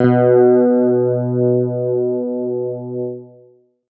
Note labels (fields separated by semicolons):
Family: guitar; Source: electronic; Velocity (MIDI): 25; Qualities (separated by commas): long release